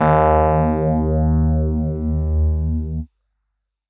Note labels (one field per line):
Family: keyboard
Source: electronic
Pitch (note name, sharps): D#2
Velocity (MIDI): 100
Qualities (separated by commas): distorted